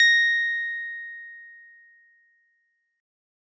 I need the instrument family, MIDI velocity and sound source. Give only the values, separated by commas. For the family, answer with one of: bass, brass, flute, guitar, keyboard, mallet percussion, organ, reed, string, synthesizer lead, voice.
keyboard, 127, acoustic